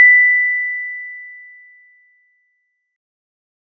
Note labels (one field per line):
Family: mallet percussion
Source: acoustic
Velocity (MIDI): 25